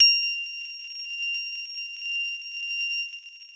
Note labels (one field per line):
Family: guitar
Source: electronic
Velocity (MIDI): 75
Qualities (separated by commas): bright, long release